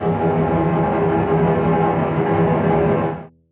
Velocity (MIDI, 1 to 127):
100